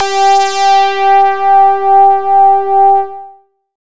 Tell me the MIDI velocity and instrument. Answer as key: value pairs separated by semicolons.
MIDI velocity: 100; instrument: synthesizer bass